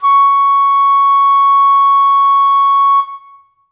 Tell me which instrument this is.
acoustic flute